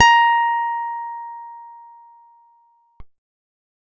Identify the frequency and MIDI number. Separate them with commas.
932.3 Hz, 82